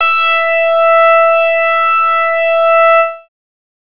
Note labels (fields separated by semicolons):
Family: bass; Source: synthesizer; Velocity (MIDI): 127; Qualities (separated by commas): bright, distorted